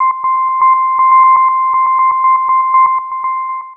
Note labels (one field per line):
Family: synthesizer lead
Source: synthesizer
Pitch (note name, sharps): C6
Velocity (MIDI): 127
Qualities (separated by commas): long release, tempo-synced